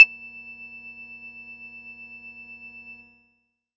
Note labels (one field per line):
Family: bass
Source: synthesizer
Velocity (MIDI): 25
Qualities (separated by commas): multiphonic, percussive